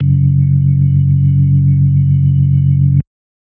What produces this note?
electronic organ